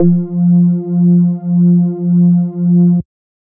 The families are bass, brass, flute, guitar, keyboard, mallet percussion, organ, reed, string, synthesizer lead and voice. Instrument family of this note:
bass